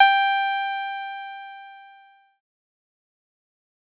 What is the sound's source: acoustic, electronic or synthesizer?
synthesizer